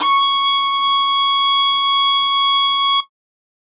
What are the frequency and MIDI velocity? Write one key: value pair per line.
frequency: 1109 Hz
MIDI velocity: 100